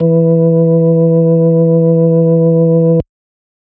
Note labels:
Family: organ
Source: electronic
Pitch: E3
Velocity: 100

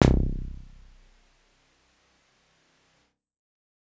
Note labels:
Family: keyboard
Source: electronic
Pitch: B0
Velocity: 127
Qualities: dark

